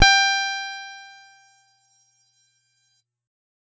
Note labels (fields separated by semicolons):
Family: guitar; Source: electronic; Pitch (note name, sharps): G5; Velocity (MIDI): 100; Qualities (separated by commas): bright